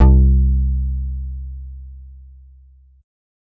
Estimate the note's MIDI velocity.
75